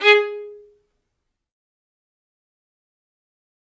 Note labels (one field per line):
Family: string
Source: acoustic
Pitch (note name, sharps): G#4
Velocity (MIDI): 127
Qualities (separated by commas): bright, fast decay, percussive, reverb